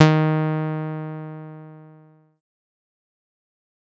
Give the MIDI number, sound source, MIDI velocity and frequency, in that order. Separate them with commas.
51, synthesizer, 50, 155.6 Hz